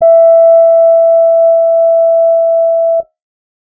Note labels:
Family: guitar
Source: electronic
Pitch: E5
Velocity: 25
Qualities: reverb

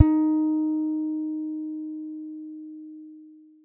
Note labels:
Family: guitar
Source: acoustic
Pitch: D#4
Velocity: 25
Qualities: dark

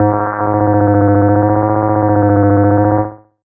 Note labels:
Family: bass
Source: synthesizer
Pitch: G#2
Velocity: 75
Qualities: distorted, tempo-synced

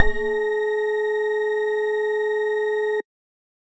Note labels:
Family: bass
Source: synthesizer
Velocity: 75

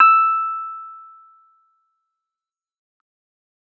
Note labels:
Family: keyboard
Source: electronic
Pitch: E6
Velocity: 127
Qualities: fast decay

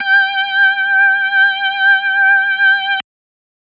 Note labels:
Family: organ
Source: electronic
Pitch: G5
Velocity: 25

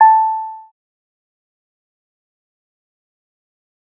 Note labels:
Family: bass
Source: synthesizer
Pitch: A5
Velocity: 75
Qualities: fast decay, percussive

